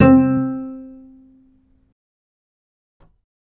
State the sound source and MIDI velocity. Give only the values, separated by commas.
electronic, 100